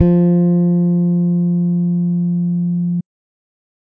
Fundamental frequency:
174.6 Hz